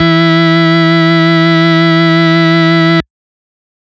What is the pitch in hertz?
164.8 Hz